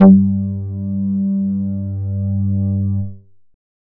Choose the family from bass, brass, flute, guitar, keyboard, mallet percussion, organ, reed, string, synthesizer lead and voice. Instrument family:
bass